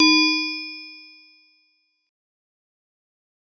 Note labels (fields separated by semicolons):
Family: mallet percussion; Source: acoustic; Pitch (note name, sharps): D#4; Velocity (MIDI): 127; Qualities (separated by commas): fast decay